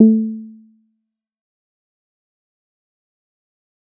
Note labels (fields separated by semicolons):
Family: bass; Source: synthesizer; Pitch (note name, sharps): A3; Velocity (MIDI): 50; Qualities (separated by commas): dark, fast decay, percussive